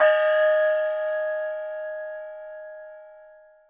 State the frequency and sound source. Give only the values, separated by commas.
622.3 Hz, acoustic